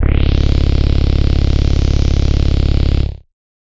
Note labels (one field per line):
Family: bass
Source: synthesizer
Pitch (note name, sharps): C#0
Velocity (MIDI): 50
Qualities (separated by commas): bright, distorted